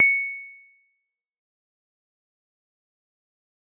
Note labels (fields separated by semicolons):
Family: mallet percussion; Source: acoustic; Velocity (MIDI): 127; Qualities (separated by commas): fast decay, percussive